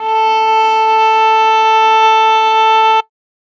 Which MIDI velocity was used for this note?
50